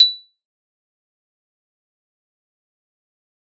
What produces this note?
acoustic mallet percussion instrument